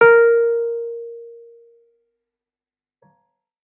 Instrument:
electronic keyboard